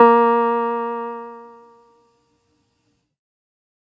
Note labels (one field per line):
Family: keyboard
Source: electronic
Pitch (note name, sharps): A#3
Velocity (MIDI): 127